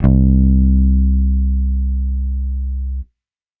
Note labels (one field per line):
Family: bass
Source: electronic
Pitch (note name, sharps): C2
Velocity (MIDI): 100